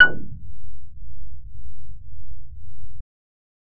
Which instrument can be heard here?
synthesizer bass